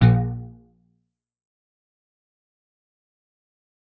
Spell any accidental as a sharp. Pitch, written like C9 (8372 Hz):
A#1 (58.27 Hz)